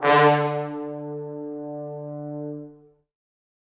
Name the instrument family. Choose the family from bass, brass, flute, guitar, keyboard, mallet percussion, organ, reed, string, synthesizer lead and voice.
brass